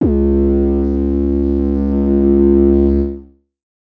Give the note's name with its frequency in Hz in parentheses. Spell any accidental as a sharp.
C#2 (69.3 Hz)